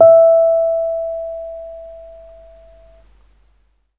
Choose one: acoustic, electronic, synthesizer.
electronic